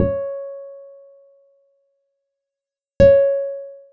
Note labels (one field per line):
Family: guitar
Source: acoustic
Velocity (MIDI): 25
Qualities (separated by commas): dark